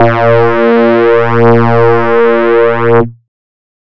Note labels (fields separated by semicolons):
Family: bass; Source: synthesizer; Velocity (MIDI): 75; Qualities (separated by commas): distorted